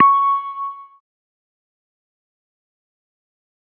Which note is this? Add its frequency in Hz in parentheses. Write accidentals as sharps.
C#6 (1109 Hz)